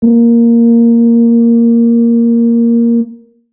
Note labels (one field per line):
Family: brass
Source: acoustic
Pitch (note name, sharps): A#3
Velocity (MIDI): 25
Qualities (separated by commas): dark